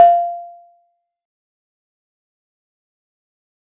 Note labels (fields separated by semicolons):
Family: mallet percussion; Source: acoustic; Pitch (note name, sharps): F5; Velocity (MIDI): 75; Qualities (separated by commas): fast decay, percussive